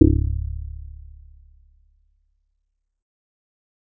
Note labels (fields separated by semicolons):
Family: bass; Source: synthesizer; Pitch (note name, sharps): C#1; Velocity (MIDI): 50; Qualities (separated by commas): dark